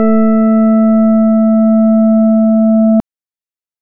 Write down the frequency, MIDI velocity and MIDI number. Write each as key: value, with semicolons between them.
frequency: 220 Hz; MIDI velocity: 50; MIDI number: 57